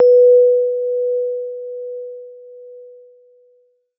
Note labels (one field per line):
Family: keyboard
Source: electronic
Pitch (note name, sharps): B4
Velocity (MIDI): 75